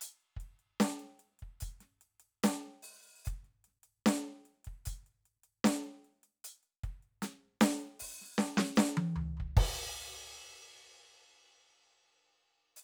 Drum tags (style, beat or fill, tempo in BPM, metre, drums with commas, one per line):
rock
beat
75 BPM
4/4
crash, closed hi-hat, open hi-hat, hi-hat pedal, snare, high tom, floor tom, kick